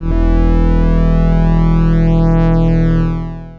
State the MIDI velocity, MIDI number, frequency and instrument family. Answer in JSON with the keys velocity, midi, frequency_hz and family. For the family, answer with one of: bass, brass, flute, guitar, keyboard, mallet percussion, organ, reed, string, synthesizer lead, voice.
{"velocity": 50, "midi": 28, "frequency_hz": 41.2, "family": "organ"}